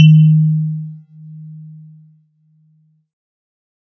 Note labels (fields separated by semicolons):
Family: keyboard; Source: synthesizer; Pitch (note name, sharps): D#3; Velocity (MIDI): 127